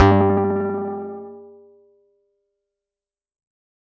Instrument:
electronic guitar